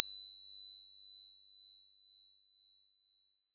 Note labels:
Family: mallet percussion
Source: acoustic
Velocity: 100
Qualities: bright, long release

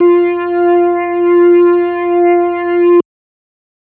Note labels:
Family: organ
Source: electronic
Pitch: F4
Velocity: 50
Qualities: distorted

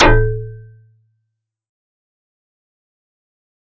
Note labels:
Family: mallet percussion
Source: electronic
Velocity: 100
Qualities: fast decay, percussive

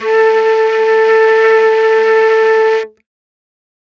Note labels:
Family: flute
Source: acoustic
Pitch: A4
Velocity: 75

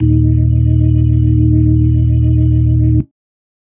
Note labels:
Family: organ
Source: electronic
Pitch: D#1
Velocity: 50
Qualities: dark

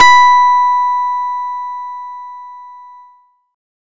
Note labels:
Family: guitar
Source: acoustic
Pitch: B5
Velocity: 75

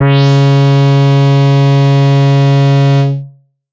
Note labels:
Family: bass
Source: synthesizer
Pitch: C#3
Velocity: 75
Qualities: distorted

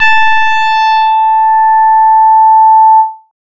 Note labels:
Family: bass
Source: synthesizer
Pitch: A5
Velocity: 127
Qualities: bright, distorted

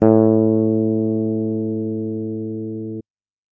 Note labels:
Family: bass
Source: electronic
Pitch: A2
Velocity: 100

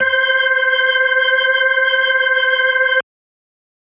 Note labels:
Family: organ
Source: electronic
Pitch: C5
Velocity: 100

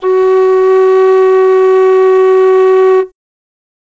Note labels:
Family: flute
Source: acoustic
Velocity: 100

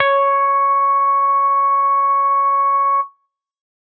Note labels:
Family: bass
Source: synthesizer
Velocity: 75

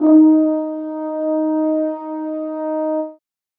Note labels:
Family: brass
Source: acoustic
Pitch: D#4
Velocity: 25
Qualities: reverb

